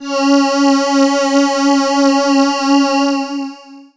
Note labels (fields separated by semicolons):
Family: voice; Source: synthesizer; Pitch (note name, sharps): C#4; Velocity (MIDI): 50; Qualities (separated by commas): bright, distorted, long release